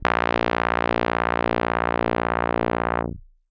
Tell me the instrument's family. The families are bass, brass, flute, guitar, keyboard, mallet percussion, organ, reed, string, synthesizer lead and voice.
keyboard